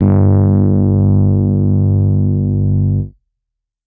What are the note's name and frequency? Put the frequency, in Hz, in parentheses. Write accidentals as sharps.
G1 (49 Hz)